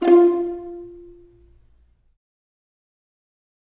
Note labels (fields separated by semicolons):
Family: string; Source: acoustic; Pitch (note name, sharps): F4; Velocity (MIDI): 25; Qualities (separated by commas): dark, fast decay, reverb